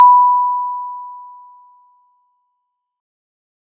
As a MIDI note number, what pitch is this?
83